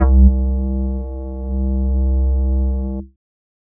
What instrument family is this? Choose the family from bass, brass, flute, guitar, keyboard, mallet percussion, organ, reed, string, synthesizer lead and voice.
flute